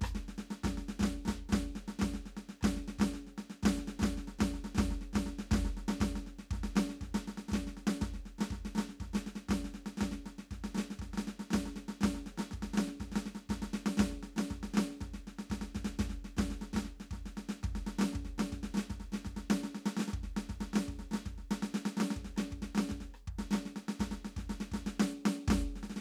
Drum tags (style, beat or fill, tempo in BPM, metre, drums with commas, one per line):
march
beat
120 BPM
4/4
snare, cross-stick, kick